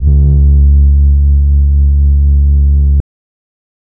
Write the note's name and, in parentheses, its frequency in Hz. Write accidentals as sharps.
C#2 (69.3 Hz)